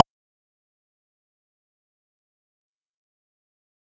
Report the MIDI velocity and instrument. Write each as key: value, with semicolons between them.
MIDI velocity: 100; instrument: synthesizer bass